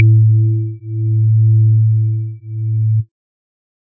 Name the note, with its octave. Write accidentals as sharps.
A2